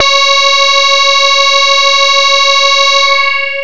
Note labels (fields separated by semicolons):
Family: bass; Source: synthesizer; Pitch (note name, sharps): C#5; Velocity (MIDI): 100; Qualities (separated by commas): bright, distorted, long release